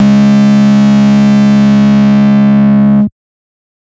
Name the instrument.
synthesizer bass